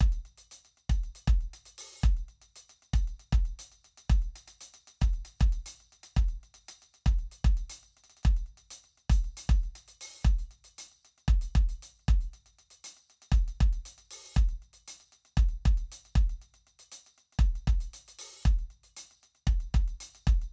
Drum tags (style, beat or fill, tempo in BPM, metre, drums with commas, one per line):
funk
beat
117 BPM
4/4
closed hi-hat, hi-hat pedal, percussion, kick